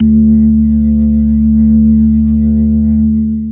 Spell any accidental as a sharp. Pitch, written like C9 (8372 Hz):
D2 (73.42 Hz)